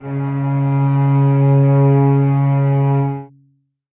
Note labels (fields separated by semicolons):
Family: string; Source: acoustic; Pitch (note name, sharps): C#3; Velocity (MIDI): 25; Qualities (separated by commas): reverb